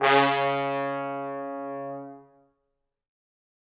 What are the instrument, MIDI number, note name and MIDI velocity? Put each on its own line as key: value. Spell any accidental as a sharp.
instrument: acoustic brass instrument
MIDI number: 49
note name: C#3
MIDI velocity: 75